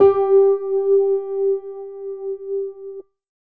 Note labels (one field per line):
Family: keyboard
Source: electronic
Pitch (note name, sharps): G4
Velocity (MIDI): 50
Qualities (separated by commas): reverb